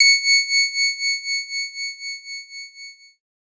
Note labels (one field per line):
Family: keyboard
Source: electronic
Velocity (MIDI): 100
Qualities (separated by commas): bright